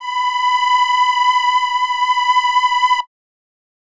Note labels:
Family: reed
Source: acoustic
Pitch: B5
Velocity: 100

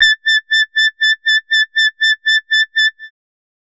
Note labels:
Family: bass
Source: synthesizer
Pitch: A6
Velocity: 127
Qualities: bright, distorted, tempo-synced

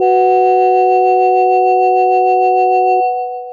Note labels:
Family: mallet percussion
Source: electronic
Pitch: B2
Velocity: 75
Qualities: long release

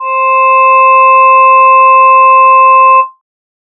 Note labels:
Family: voice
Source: synthesizer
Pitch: C5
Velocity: 25

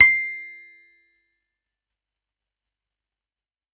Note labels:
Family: keyboard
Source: electronic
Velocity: 127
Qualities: distorted, fast decay, percussive, tempo-synced

